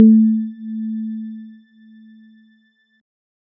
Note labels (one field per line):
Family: keyboard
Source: electronic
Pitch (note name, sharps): A3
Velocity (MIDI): 50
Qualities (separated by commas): dark